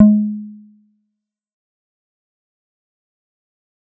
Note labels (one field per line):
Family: bass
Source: synthesizer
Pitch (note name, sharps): G#3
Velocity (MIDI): 75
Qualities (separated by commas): dark, fast decay, percussive